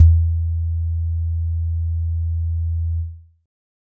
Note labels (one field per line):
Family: keyboard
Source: electronic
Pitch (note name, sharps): E2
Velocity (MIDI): 50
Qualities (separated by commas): dark